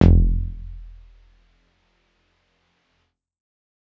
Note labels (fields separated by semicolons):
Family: keyboard; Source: electronic; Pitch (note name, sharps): E1; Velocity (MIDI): 100